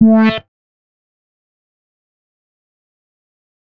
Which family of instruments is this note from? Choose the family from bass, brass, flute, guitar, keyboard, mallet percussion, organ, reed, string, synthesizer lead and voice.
bass